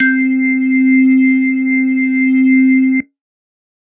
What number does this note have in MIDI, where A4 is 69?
60